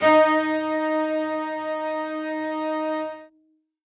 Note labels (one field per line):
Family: string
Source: acoustic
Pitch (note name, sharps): D#4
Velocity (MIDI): 127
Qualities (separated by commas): reverb